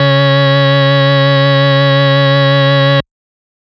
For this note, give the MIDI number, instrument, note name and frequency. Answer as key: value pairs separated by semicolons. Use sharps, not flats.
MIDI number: 49; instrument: electronic organ; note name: C#3; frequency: 138.6 Hz